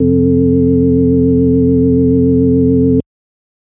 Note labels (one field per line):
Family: organ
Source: electronic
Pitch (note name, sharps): F2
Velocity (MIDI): 75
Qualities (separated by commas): dark, multiphonic